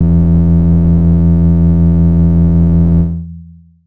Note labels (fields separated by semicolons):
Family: keyboard; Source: electronic; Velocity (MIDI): 50; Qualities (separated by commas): distorted, long release